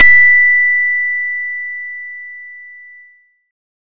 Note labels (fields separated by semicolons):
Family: guitar; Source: acoustic; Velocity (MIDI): 100; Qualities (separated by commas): bright